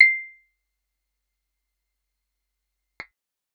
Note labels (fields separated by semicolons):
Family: guitar; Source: acoustic; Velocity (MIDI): 25; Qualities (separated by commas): fast decay, percussive